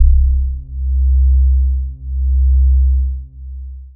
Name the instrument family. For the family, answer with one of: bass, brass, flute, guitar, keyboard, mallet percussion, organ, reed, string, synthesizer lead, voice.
bass